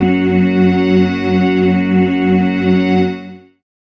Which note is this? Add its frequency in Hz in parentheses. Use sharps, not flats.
F#2 (92.5 Hz)